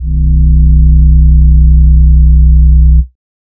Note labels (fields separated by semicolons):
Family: voice; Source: synthesizer; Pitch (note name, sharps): B0; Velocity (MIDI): 100; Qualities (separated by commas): dark